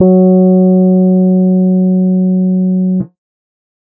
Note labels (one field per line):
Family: keyboard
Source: electronic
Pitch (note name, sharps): F#3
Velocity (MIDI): 75